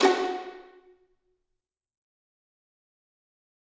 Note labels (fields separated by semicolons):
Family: string; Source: acoustic; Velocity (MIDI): 127; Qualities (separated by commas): bright, fast decay, percussive, reverb